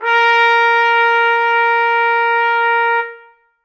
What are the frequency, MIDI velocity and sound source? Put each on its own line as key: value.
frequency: 466.2 Hz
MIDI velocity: 100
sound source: acoustic